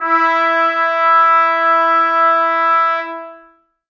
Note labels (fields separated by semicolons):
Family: brass; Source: acoustic; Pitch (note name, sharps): E4; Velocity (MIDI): 75; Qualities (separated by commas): bright, long release, reverb